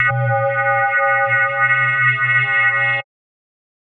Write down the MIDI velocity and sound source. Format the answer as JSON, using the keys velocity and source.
{"velocity": 100, "source": "electronic"}